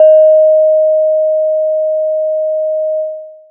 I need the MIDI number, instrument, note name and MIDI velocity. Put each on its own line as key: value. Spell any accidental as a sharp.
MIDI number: 75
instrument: acoustic mallet percussion instrument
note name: D#5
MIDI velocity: 25